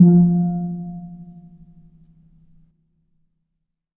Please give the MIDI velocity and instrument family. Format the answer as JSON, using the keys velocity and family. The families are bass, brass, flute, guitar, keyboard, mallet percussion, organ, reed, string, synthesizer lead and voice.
{"velocity": 75, "family": "mallet percussion"}